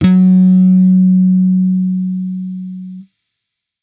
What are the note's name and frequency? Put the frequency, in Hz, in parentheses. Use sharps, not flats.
F#3 (185 Hz)